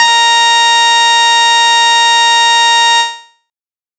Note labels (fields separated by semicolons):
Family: bass; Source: synthesizer; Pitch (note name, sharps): A#5; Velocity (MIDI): 127; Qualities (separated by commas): bright, distorted